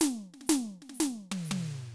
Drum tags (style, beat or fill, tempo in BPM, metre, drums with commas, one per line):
Afro-Cuban bembé
fill
122 BPM
4/4
hi-hat pedal, snare, high tom